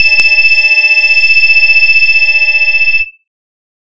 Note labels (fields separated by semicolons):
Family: bass; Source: synthesizer; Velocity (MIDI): 100; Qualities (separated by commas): bright, distorted